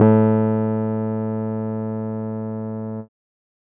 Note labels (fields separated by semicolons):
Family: keyboard; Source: electronic; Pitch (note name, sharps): A2; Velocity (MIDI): 25